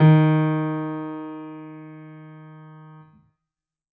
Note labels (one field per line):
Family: keyboard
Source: acoustic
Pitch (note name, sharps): D#3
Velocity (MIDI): 50